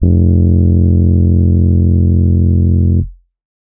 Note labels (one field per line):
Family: keyboard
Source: electronic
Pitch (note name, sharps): F1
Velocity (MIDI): 50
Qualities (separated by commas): dark